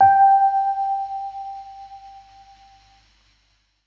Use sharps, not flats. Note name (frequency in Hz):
G5 (784 Hz)